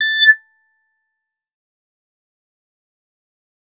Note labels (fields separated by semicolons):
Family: bass; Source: synthesizer; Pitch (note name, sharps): A6; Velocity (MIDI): 127; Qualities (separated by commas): bright, distorted, fast decay, percussive